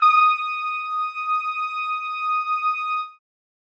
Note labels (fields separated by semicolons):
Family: brass; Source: acoustic; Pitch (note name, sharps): D#6; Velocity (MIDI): 50; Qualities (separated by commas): reverb